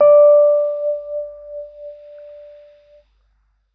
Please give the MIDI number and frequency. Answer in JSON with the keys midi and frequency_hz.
{"midi": 74, "frequency_hz": 587.3}